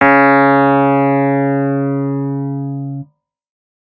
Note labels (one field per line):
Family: keyboard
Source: electronic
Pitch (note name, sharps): C#3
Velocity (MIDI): 127